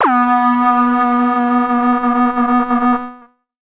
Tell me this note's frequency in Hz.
246.9 Hz